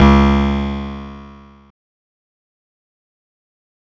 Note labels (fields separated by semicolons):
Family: guitar; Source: electronic; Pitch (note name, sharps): C#2; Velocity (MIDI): 25; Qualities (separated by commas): bright, distorted, fast decay